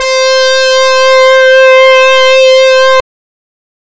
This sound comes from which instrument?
synthesizer reed instrument